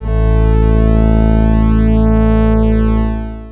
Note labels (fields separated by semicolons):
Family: organ; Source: electronic; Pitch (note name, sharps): A1; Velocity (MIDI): 100; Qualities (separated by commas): distorted, long release